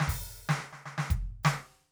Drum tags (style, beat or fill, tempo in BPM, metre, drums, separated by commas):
fast funk, fill, 125 BPM, 4/4, closed hi-hat, open hi-hat, hi-hat pedal, snare, kick